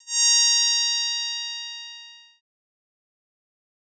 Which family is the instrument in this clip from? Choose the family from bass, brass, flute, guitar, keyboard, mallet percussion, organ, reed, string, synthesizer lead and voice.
bass